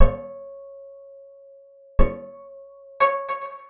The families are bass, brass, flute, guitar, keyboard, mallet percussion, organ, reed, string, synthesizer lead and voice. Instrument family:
guitar